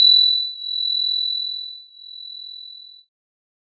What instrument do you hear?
electronic keyboard